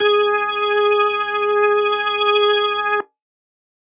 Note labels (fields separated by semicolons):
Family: organ; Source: electronic; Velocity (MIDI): 100